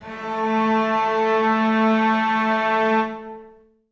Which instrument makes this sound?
acoustic string instrument